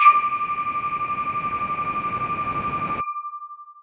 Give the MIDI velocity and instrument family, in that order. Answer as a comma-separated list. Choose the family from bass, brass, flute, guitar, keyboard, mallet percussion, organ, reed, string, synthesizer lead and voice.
75, voice